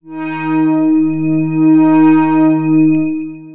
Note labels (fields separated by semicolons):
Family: synthesizer lead; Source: synthesizer; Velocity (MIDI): 50; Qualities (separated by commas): bright, long release, non-linear envelope